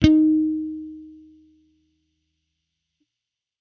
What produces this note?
electronic bass